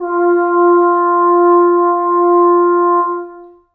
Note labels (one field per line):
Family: brass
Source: acoustic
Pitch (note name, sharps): F4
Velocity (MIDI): 50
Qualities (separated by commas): long release, reverb